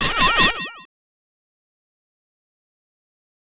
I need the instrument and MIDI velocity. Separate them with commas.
synthesizer bass, 100